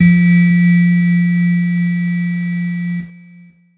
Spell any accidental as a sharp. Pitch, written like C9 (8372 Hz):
F3 (174.6 Hz)